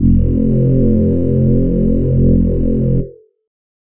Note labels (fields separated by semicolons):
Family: voice; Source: synthesizer; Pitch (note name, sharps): F1; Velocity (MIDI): 100; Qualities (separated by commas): multiphonic